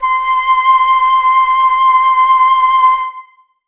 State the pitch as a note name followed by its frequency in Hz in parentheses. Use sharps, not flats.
C6 (1047 Hz)